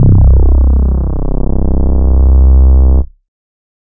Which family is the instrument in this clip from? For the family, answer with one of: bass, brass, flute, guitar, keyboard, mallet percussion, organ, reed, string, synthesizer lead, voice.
bass